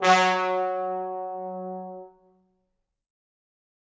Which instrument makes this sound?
acoustic brass instrument